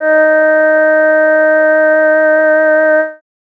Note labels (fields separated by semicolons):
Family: voice; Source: synthesizer; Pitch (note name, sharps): D#4; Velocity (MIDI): 50